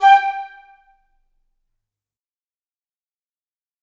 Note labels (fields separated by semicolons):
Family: reed; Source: acoustic; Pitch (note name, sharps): G5; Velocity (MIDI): 100; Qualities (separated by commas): fast decay, percussive, reverb